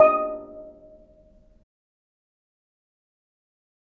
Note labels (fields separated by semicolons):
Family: mallet percussion; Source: acoustic; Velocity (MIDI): 25; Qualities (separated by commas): fast decay, percussive, reverb